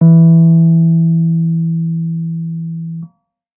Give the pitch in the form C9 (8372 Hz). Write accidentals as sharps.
E3 (164.8 Hz)